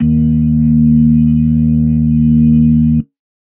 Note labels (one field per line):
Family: organ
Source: electronic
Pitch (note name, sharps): D#2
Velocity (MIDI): 100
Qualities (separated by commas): dark